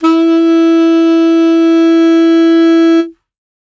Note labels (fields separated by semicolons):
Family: reed; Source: acoustic; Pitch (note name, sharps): E4; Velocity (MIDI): 50; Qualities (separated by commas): bright